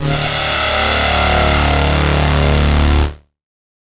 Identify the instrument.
electronic guitar